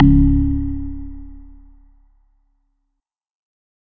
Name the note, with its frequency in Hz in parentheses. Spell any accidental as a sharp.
C#1 (34.65 Hz)